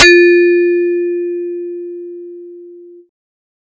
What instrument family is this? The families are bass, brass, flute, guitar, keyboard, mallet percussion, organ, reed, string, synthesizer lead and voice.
bass